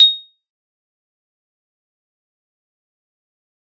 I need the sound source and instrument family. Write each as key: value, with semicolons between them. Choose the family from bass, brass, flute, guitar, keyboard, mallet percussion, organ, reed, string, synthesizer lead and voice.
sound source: acoustic; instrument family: mallet percussion